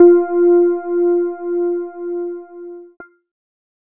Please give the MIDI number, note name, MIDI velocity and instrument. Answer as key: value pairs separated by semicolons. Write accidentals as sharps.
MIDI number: 65; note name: F4; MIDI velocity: 25; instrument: electronic keyboard